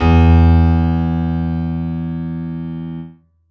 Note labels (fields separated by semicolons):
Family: keyboard; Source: acoustic; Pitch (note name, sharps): E2; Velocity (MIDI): 100; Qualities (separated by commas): reverb